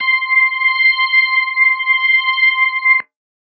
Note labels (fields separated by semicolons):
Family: organ; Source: electronic; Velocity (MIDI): 100; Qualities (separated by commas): distorted